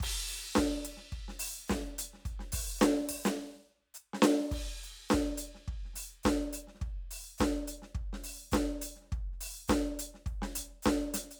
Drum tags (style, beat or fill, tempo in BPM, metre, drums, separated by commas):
soul, beat, 105 BPM, 4/4, crash, closed hi-hat, open hi-hat, hi-hat pedal, snare, kick